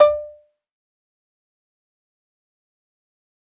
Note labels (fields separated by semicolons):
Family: mallet percussion; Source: acoustic; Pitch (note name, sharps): D5; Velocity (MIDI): 25; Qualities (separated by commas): fast decay, percussive, reverb